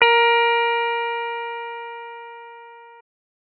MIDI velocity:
75